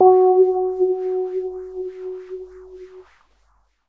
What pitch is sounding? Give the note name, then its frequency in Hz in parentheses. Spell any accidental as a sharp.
F#4 (370 Hz)